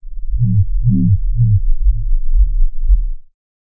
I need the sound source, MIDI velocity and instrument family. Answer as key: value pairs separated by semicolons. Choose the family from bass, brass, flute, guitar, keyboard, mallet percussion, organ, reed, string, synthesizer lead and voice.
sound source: synthesizer; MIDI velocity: 25; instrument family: bass